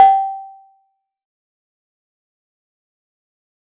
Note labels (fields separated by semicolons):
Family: mallet percussion; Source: acoustic; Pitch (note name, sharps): G5; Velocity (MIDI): 100; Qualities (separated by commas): fast decay, percussive